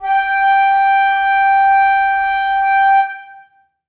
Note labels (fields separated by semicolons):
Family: flute; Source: acoustic; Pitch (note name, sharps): G5; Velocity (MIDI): 50; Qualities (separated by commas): long release, reverb